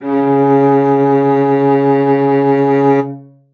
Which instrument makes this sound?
acoustic string instrument